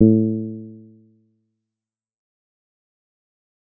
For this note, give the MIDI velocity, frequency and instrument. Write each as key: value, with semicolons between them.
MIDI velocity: 75; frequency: 110 Hz; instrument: synthesizer bass